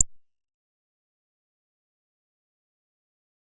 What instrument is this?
synthesizer bass